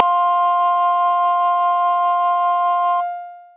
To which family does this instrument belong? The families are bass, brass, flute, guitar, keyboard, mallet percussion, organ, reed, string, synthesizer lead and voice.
bass